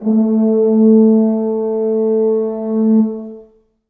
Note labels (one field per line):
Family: brass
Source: acoustic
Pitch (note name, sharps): A3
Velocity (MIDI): 50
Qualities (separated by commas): dark, long release, reverb